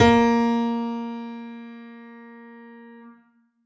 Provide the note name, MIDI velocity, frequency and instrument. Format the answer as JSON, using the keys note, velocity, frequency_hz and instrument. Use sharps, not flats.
{"note": "A#3", "velocity": 127, "frequency_hz": 233.1, "instrument": "acoustic keyboard"}